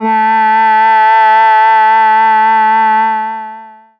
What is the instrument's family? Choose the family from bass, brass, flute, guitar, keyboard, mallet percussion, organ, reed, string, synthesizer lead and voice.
voice